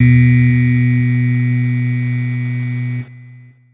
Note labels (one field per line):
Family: keyboard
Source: electronic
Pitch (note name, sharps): B2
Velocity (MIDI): 25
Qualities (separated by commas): bright, distorted, long release